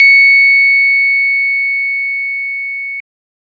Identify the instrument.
electronic organ